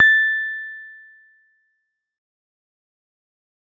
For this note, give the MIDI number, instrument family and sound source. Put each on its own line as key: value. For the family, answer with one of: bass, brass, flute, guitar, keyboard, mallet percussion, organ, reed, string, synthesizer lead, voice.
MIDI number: 93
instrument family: keyboard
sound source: electronic